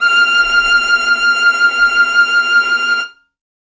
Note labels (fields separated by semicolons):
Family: string; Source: acoustic; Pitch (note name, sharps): F6; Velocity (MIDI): 25; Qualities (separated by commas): reverb